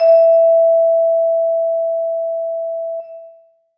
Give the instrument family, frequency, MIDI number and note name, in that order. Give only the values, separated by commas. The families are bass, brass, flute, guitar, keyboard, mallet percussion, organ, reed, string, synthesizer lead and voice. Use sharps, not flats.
mallet percussion, 659.3 Hz, 76, E5